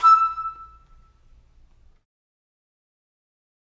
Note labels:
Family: flute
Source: acoustic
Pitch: E6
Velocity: 75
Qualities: fast decay, reverb

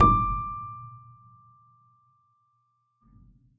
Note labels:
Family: keyboard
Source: acoustic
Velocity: 75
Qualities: reverb

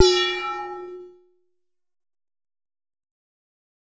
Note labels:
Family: bass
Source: synthesizer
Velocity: 50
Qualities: bright, distorted, fast decay

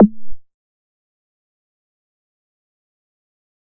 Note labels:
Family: bass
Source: synthesizer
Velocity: 25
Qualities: fast decay, percussive

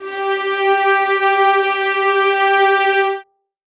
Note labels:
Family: string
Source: acoustic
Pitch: G4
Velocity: 75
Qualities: reverb

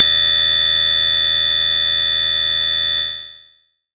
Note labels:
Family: bass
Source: synthesizer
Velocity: 50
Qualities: bright, distorted, long release

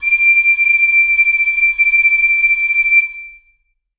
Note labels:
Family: reed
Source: acoustic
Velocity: 100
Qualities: reverb

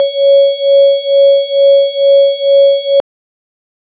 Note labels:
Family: organ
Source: electronic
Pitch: C#5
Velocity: 127

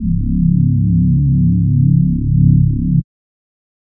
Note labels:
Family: voice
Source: synthesizer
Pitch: C#1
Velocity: 50

